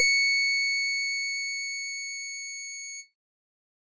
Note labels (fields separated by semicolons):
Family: organ; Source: electronic; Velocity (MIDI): 127; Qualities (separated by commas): bright